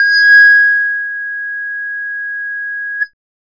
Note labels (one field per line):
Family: bass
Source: synthesizer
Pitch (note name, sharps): G#6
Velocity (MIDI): 100